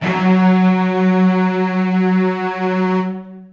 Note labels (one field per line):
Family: string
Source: acoustic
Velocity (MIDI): 127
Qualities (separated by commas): long release, reverb